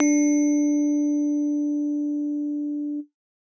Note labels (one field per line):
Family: keyboard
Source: acoustic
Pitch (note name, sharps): D4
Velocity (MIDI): 75